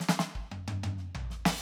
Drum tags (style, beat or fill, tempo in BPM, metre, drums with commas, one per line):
Afro-Cuban bembé
fill
122 BPM
4/4
crash, snare, high tom, floor tom, kick